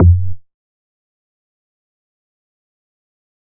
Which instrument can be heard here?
synthesizer bass